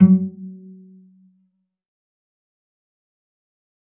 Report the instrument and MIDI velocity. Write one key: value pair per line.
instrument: acoustic string instrument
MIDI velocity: 50